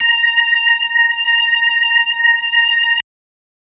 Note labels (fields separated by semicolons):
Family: organ; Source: electronic; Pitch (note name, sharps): A#5; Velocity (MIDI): 25